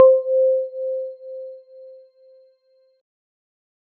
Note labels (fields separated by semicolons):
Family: keyboard; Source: electronic; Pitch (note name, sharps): C5; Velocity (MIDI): 50; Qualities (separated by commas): dark